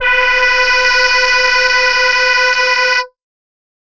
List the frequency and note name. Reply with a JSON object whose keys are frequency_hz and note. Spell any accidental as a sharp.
{"frequency_hz": 493.9, "note": "B4"}